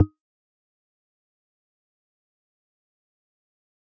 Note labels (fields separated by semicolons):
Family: mallet percussion; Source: electronic; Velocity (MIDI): 25; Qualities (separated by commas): fast decay, percussive